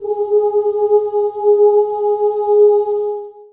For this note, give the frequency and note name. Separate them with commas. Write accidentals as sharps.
415.3 Hz, G#4